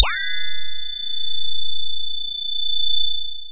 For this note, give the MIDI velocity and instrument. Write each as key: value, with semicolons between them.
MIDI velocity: 100; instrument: synthesizer voice